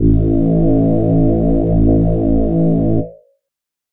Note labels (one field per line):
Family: voice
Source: synthesizer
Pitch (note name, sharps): A1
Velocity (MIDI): 127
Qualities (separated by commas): multiphonic